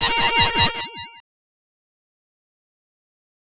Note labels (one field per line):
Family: bass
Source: synthesizer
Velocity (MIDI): 50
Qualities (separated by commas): bright, distorted, fast decay, multiphonic